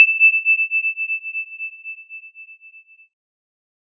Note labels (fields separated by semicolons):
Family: keyboard; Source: synthesizer; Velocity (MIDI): 75; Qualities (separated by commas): bright